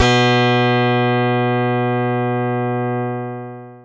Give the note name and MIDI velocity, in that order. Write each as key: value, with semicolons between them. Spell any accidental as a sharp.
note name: B2; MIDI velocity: 100